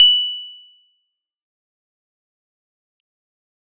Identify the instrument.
electronic keyboard